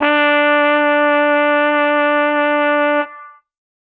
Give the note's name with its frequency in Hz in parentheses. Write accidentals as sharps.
D4 (293.7 Hz)